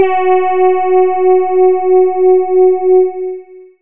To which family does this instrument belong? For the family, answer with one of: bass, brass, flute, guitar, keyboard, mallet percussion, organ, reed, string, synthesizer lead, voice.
voice